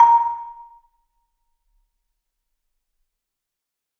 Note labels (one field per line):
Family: mallet percussion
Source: acoustic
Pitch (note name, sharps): A#5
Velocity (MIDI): 100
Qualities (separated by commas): percussive, reverb